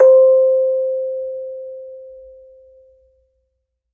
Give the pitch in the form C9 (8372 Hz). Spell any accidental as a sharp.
C5 (523.3 Hz)